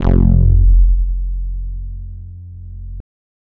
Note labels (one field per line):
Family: bass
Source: synthesizer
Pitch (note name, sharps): F1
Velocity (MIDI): 75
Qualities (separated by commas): distorted